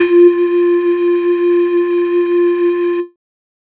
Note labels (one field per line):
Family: flute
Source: synthesizer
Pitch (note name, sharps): F4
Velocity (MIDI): 127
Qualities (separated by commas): distorted